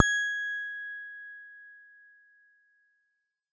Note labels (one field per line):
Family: guitar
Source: electronic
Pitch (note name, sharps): G#6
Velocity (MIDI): 75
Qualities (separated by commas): reverb